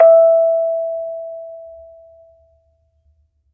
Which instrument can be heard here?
acoustic mallet percussion instrument